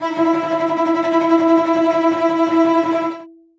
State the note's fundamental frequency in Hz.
329.6 Hz